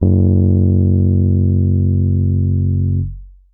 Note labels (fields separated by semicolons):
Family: keyboard; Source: electronic; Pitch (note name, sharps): F#1; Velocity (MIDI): 100